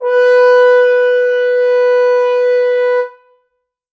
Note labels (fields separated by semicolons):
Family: brass; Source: acoustic; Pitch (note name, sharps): B4; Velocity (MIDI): 127; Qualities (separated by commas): reverb